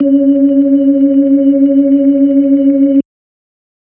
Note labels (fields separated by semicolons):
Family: organ; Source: electronic; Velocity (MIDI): 127; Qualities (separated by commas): dark